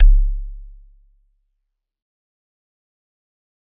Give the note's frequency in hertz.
34.65 Hz